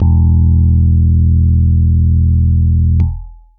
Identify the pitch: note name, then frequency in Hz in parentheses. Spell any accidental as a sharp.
E1 (41.2 Hz)